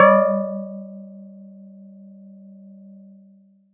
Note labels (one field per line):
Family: mallet percussion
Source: acoustic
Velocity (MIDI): 100